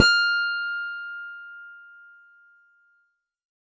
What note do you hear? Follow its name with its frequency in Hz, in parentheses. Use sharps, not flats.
F6 (1397 Hz)